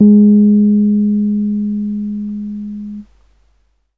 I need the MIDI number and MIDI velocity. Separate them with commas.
56, 25